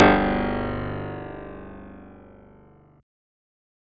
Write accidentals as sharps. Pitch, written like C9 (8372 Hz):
G0 (24.5 Hz)